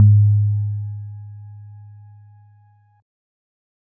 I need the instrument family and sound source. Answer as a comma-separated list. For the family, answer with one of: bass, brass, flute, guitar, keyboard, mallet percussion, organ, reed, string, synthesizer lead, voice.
keyboard, electronic